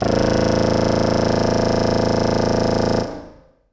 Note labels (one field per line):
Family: reed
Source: acoustic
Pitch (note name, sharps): A0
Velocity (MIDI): 127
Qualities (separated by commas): reverb